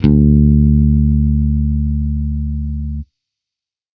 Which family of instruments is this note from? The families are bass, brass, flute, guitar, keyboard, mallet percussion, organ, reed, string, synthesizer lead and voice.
bass